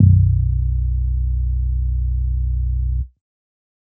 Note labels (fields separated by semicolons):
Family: bass; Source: synthesizer; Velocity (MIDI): 75; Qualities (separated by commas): dark